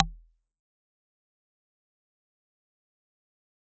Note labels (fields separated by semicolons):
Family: mallet percussion; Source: acoustic; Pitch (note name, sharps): E1; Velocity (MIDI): 75; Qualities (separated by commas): fast decay, percussive